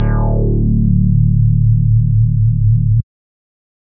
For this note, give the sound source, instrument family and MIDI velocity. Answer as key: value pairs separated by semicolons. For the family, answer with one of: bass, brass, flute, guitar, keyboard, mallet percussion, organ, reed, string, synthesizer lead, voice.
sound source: synthesizer; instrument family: bass; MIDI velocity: 127